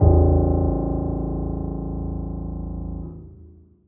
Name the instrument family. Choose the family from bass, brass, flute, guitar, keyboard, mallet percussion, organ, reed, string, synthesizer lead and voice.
keyboard